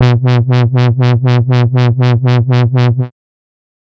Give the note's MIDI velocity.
75